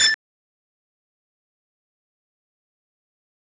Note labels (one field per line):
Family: bass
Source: synthesizer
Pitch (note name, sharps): A6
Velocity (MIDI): 75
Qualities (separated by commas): fast decay, percussive